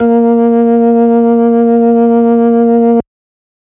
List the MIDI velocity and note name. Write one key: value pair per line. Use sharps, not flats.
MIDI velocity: 75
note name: A#3